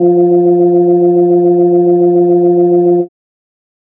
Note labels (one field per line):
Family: organ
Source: electronic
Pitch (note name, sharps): F3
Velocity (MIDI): 100